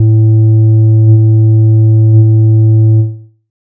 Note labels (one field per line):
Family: bass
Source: synthesizer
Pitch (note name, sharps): A2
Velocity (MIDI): 25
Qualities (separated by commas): dark